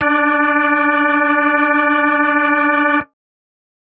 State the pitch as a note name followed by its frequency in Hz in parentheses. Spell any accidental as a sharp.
D4 (293.7 Hz)